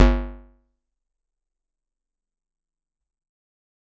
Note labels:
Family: guitar; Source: electronic; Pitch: G1; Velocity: 25; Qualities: fast decay, percussive

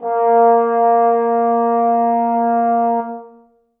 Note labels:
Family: brass; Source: acoustic; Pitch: A#3; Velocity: 75; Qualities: dark, reverb

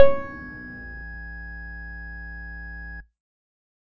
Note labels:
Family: bass; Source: synthesizer; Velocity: 50; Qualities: distorted

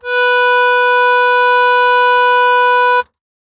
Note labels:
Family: keyboard; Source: acoustic; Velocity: 25; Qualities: bright

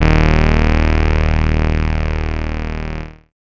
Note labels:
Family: bass; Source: synthesizer; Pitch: D#1; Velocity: 25; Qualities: bright, distorted

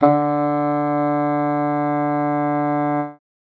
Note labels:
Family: reed; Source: acoustic; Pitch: D3; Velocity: 25

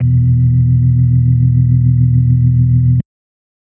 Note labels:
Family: organ; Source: electronic; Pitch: E1; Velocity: 50; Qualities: dark

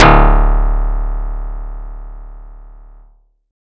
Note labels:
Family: guitar; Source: acoustic; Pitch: D1; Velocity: 100; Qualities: bright

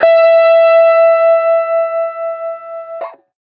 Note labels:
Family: guitar; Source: electronic; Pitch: E5; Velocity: 75; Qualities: distorted

